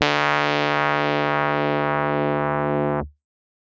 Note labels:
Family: keyboard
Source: electronic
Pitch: D2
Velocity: 127

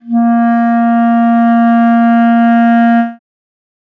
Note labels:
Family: reed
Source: acoustic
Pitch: A#3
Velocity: 75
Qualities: dark

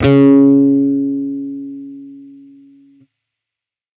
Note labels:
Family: bass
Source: electronic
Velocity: 127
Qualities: distorted

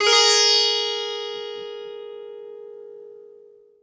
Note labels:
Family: guitar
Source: acoustic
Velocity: 25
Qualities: bright, multiphonic, reverb

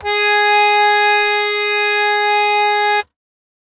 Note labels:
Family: keyboard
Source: acoustic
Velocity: 100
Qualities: bright

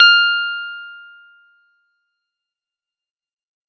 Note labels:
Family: keyboard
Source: electronic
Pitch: F6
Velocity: 25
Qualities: fast decay

